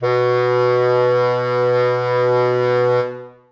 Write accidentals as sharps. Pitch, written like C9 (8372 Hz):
B2 (123.5 Hz)